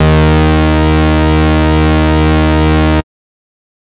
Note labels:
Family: bass; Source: synthesizer; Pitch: D#2; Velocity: 25; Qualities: bright, distorted

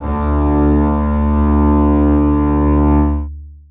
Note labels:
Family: string; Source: acoustic; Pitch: D2; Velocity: 75; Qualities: long release, reverb

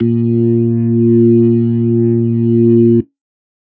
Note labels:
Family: organ; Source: electronic; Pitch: A#2; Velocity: 75

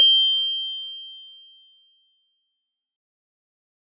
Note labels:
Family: mallet percussion; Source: acoustic; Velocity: 75; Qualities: bright, fast decay

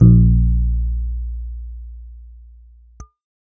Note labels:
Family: keyboard; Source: electronic; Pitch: A#1; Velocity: 75

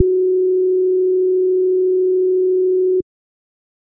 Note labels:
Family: bass; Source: synthesizer; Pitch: F#4; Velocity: 127; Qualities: dark

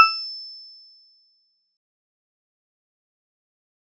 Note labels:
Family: mallet percussion; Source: acoustic; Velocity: 50; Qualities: bright, fast decay, percussive

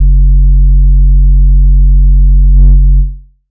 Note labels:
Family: bass; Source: synthesizer; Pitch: F#1; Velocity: 127; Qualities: dark

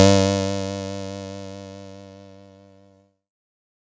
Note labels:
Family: keyboard; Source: electronic; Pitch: G2; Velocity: 100; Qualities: bright

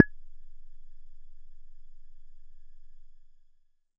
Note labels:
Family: bass; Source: synthesizer; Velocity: 50

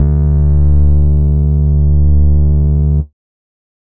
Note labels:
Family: bass; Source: synthesizer; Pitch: D2; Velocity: 127; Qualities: distorted

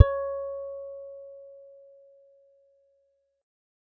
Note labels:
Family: guitar; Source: acoustic; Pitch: C#5; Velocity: 50; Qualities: dark

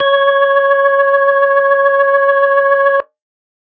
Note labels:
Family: organ; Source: electronic; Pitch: C#5; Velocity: 75

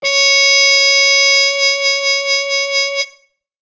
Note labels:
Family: brass; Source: acoustic; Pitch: C#5; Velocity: 127; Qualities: bright

